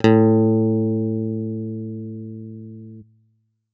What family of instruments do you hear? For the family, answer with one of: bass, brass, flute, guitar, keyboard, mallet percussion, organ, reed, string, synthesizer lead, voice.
guitar